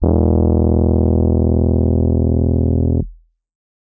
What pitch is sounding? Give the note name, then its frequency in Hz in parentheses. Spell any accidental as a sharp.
E1 (41.2 Hz)